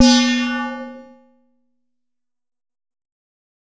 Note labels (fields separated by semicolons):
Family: bass; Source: synthesizer; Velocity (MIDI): 25; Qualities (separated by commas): bright, distorted